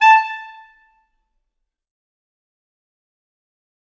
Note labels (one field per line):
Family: reed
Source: acoustic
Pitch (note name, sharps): A5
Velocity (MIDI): 127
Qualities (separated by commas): fast decay, percussive, reverb